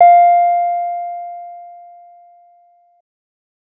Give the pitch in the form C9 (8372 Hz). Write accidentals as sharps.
F5 (698.5 Hz)